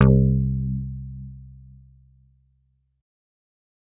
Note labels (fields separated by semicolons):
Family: bass; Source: synthesizer; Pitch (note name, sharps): C2; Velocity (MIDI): 75; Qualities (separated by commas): distorted